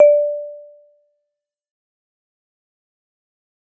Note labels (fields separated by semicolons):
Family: mallet percussion; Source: acoustic; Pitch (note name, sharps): D5; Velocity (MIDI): 100; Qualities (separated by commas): fast decay, percussive